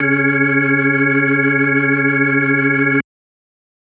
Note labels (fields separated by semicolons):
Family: organ; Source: electronic; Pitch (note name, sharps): C#3; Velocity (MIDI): 127